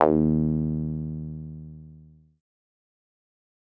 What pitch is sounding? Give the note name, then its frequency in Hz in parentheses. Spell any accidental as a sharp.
D#2 (77.78 Hz)